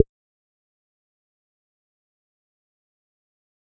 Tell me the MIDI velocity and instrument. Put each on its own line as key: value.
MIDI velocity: 25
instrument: synthesizer bass